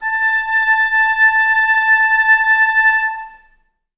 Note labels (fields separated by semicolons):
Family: reed; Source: acoustic; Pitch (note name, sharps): A5; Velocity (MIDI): 100; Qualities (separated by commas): reverb